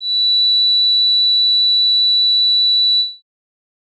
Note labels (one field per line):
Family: organ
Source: electronic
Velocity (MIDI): 25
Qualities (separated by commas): bright